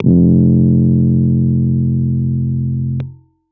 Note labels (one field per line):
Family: keyboard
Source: electronic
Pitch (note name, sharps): F1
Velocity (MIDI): 100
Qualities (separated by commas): dark